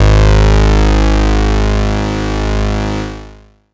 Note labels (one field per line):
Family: bass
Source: synthesizer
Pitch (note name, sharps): G#1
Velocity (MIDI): 100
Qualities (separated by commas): bright, distorted, long release